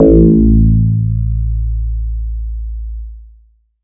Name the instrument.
synthesizer bass